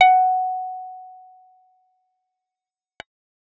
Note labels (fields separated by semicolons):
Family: bass; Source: synthesizer; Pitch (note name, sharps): F#5; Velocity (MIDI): 127; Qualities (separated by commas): fast decay